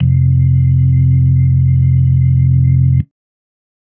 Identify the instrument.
electronic organ